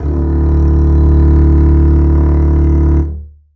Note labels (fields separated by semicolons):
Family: string; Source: acoustic; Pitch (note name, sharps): D1; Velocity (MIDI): 50; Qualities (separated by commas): reverb